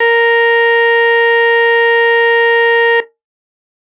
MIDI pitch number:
70